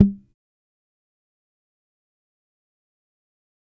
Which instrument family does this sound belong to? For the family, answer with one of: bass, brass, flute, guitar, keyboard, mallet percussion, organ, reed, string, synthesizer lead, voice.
bass